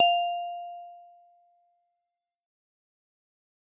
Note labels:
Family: mallet percussion; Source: acoustic; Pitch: F5; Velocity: 100; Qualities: fast decay

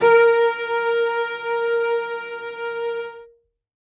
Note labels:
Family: string; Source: acoustic; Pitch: A#4; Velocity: 127; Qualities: reverb

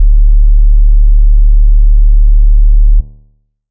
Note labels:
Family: bass; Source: synthesizer; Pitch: D1; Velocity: 25; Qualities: dark

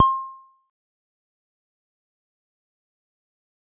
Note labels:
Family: bass; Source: synthesizer; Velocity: 25; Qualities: fast decay, percussive

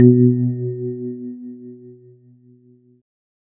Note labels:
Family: keyboard; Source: electronic; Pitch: B2; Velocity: 127

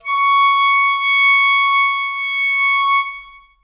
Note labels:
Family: reed; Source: acoustic; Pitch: C#6; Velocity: 127; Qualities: reverb

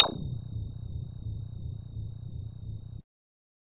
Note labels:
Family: bass; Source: synthesizer; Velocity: 25

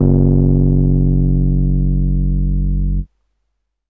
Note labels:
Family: keyboard; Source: electronic; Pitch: F#1; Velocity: 75; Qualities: distorted

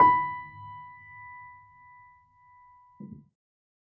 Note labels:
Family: keyboard; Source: acoustic; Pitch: B5; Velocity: 25; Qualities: percussive

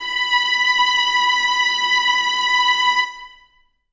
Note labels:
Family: string; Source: acoustic; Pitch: B5; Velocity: 75; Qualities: reverb

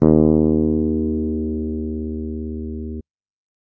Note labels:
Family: bass; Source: electronic; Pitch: D#2; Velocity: 100

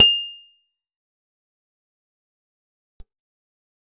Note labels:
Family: guitar; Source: acoustic; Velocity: 100; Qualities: bright, fast decay, percussive

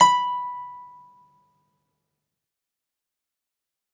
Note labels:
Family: guitar; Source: acoustic; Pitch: B5; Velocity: 75; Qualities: fast decay, reverb

